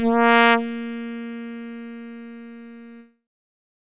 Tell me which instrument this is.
synthesizer keyboard